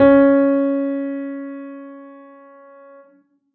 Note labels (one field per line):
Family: keyboard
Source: acoustic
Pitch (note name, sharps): C#4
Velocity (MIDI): 75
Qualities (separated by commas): reverb